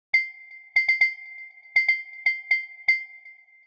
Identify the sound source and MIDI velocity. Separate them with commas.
synthesizer, 127